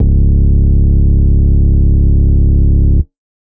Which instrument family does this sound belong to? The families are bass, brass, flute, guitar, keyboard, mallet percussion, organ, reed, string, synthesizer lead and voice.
organ